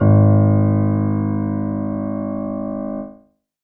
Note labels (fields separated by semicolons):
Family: keyboard; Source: acoustic; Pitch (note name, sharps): G#1; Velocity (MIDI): 50; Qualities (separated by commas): reverb